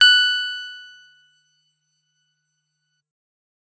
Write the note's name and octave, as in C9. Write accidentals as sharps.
F#6